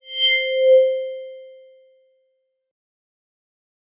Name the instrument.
electronic mallet percussion instrument